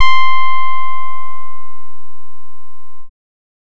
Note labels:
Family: bass; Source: synthesizer; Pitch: C6; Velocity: 50; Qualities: distorted

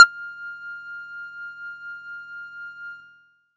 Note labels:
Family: bass; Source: synthesizer; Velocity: 25; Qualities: multiphonic

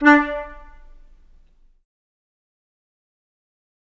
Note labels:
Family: flute; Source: acoustic; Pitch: D4; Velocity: 75; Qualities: fast decay, percussive, reverb

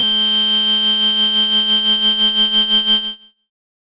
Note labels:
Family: bass; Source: synthesizer; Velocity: 75; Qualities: bright, distorted

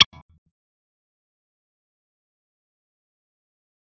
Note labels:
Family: guitar; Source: electronic; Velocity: 25; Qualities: distorted, fast decay, percussive, tempo-synced

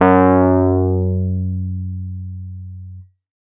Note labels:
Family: keyboard; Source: electronic; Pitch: F#2; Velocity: 50; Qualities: distorted

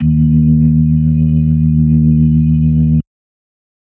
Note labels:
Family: organ; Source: electronic; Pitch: D#2; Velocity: 50; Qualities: dark

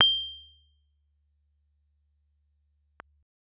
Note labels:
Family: keyboard; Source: electronic; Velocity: 75; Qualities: percussive

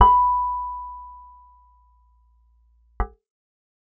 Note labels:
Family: guitar; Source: acoustic; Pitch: B5; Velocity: 50; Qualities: dark

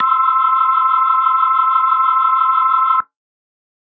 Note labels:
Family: organ; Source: electronic; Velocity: 127

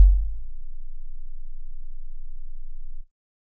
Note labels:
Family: keyboard; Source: electronic; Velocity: 75

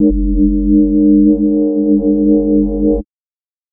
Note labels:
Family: mallet percussion; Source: synthesizer; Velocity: 50; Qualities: multiphonic, non-linear envelope

